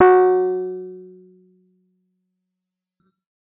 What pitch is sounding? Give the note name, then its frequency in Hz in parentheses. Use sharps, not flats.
F#4 (370 Hz)